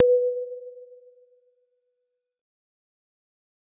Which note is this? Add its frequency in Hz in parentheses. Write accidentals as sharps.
B4 (493.9 Hz)